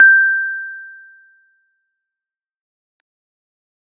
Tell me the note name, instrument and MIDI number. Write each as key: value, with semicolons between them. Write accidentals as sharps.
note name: G6; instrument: electronic keyboard; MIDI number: 91